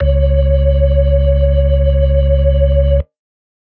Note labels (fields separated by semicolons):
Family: organ; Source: electronic; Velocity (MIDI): 75